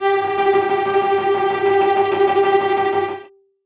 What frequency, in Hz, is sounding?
392 Hz